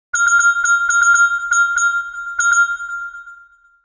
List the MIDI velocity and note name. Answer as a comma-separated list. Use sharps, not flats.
127, F6